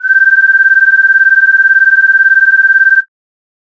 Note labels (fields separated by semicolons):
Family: flute; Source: synthesizer; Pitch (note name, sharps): G6; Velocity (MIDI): 25